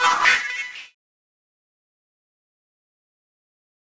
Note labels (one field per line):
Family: keyboard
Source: electronic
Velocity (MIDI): 127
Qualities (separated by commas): distorted, fast decay, non-linear envelope